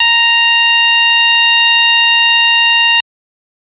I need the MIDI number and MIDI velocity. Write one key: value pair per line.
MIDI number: 82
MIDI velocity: 75